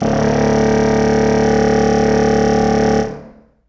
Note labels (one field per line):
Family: reed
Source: acoustic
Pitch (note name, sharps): D1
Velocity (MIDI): 127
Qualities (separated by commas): reverb